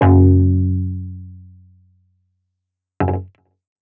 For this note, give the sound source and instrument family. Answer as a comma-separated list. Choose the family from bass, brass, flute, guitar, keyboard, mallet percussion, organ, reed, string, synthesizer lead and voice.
electronic, guitar